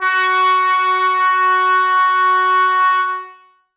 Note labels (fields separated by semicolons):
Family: brass; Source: acoustic; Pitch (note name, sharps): F#4; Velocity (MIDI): 127; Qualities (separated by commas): bright, reverb